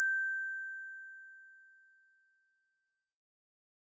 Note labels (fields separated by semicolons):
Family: mallet percussion; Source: acoustic; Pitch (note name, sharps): G6; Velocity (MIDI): 25; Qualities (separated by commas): bright